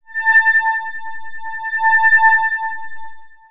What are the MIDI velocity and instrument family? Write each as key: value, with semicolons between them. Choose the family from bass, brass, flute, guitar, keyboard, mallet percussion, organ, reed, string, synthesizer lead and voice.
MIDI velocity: 50; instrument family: synthesizer lead